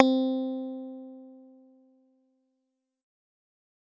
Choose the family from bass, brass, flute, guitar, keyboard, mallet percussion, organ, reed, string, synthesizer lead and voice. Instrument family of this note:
bass